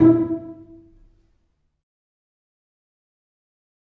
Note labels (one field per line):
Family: string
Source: acoustic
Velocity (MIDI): 75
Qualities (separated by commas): fast decay, percussive, reverb